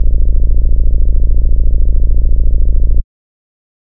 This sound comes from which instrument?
synthesizer bass